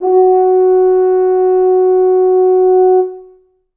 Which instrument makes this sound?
acoustic brass instrument